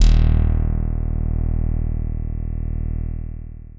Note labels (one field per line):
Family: guitar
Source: synthesizer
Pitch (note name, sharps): D#1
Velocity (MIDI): 100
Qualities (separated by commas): long release